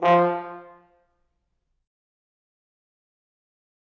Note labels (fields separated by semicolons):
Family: brass; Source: acoustic; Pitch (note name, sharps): F3; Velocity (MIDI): 100; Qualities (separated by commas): fast decay, percussive, reverb